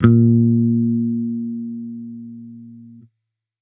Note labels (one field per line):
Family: bass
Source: electronic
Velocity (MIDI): 127